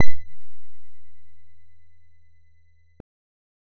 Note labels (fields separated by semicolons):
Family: bass; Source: synthesizer; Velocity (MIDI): 25